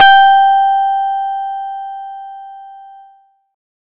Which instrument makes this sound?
acoustic guitar